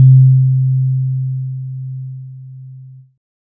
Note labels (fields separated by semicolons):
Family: keyboard; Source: electronic; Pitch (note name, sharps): C3; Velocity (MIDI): 25; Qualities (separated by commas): dark